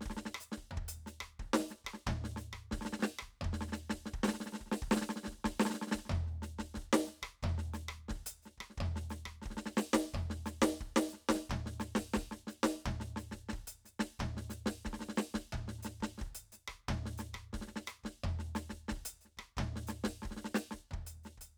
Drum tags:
samba, beat, 89 BPM, 4/4, closed hi-hat, hi-hat pedal, snare, cross-stick, floor tom, kick

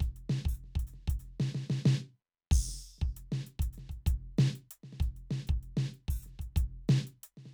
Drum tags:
funk, beat, 95 BPM, 4/4, crash, closed hi-hat, open hi-hat, hi-hat pedal, snare, kick

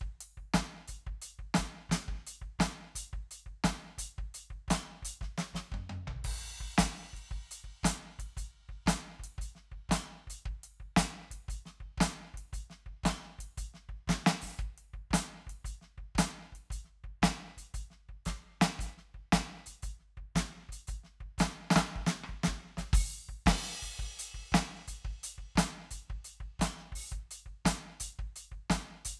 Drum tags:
rock, beat, 115 BPM, 4/4, crash, closed hi-hat, open hi-hat, hi-hat pedal, snare, cross-stick, high tom, floor tom, kick

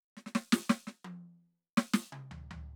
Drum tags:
soft pop, fill, 83 BPM, 4/4, snare, high tom, mid tom, floor tom

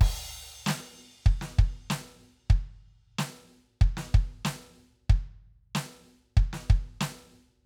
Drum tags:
rock, beat, 94 BPM, 4/4, crash, snare, kick

